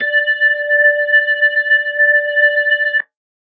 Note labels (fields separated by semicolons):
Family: organ; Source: electronic; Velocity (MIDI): 100; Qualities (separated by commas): distorted